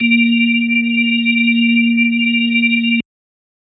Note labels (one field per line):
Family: organ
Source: electronic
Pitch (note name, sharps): A#3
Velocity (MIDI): 127